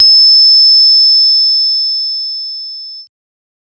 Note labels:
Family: bass; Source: synthesizer; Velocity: 50; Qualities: bright, distorted, multiphonic

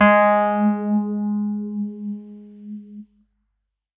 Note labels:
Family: keyboard; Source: electronic; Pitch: G#3; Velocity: 100

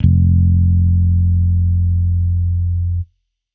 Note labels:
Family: bass; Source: electronic; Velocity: 50; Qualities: distorted

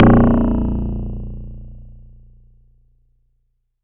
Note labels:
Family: guitar; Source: acoustic; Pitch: A#0; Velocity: 127; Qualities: bright, distorted

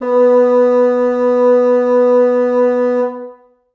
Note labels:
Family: reed; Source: acoustic; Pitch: B3; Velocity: 127; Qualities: reverb

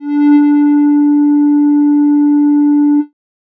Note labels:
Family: bass; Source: synthesizer; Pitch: D4; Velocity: 127; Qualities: dark

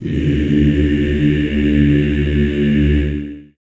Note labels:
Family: voice; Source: acoustic; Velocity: 100; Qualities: long release, reverb

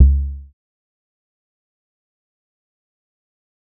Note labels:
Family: bass; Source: synthesizer; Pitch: C#2; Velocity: 50; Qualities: dark, fast decay, percussive

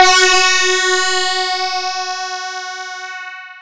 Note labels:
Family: mallet percussion; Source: electronic; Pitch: F#4; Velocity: 100; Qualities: bright, distorted, long release, non-linear envelope

